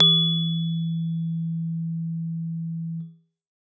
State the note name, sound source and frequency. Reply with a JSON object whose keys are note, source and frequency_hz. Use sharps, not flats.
{"note": "E3", "source": "acoustic", "frequency_hz": 164.8}